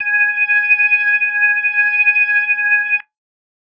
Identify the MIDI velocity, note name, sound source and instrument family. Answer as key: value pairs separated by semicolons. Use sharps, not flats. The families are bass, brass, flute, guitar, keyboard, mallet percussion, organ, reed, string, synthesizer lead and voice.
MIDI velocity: 50; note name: G#5; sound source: electronic; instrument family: organ